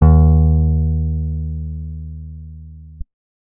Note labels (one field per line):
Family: guitar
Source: acoustic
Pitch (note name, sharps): D#2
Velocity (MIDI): 25